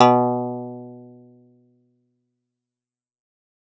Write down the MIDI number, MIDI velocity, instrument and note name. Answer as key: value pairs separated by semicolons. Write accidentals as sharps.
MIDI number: 47; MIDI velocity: 75; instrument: acoustic guitar; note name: B2